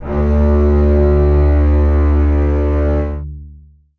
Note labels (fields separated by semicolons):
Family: string; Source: acoustic; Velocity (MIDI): 50; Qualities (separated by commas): long release, reverb